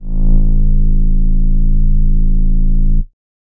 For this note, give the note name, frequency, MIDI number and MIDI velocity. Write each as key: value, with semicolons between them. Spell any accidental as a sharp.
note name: A0; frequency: 27.5 Hz; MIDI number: 21; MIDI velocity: 100